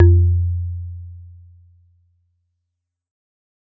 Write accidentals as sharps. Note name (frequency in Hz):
F2 (87.31 Hz)